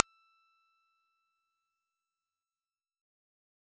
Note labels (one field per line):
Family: bass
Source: synthesizer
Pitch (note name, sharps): E6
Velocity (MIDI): 75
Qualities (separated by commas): fast decay, percussive